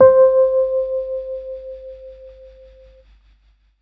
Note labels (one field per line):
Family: keyboard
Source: electronic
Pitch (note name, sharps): C5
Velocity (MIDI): 50